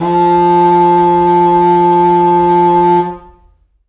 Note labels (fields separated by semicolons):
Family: reed; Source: acoustic; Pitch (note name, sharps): F3; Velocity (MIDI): 75; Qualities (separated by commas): distorted, long release, reverb